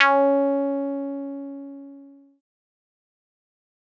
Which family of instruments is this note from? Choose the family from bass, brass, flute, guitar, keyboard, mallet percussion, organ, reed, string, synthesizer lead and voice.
synthesizer lead